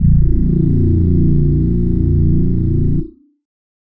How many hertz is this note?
29.14 Hz